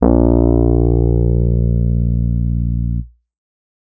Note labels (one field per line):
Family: keyboard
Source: electronic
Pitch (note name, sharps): A#1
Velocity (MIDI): 100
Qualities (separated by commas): distorted